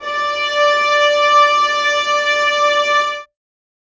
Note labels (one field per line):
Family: string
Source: acoustic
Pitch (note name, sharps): D5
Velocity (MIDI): 50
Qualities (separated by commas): reverb